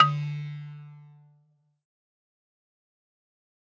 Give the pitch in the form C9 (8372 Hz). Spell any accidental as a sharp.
D3 (146.8 Hz)